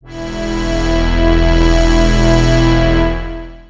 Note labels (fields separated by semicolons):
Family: synthesizer lead; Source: synthesizer; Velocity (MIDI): 127; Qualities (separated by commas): bright, long release, non-linear envelope